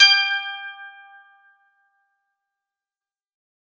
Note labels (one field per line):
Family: guitar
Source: acoustic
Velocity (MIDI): 75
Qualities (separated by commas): bright, fast decay